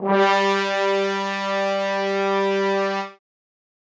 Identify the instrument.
acoustic brass instrument